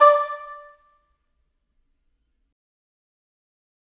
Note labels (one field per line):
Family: reed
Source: acoustic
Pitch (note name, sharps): D5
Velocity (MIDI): 25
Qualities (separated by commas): fast decay, percussive, reverb